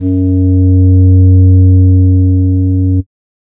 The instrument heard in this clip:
synthesizer flute